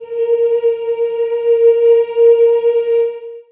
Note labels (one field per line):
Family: voice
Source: acoustic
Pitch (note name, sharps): A#4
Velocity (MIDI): 50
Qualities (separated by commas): long release, reverb